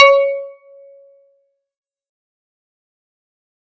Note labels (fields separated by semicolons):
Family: guitar; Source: synthesizer; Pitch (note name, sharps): C#5; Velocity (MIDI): 100; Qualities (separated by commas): fast decay, percussive